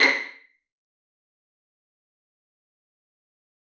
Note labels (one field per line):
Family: string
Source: acoustic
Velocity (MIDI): 75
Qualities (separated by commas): fast decay, percussive, reverb